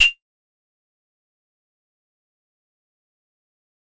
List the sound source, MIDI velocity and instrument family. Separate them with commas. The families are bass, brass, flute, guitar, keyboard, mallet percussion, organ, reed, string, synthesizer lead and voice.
acoustic, 127, keyboard